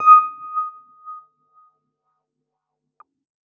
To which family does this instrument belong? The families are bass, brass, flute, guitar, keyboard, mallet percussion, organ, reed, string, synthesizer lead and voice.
keyboard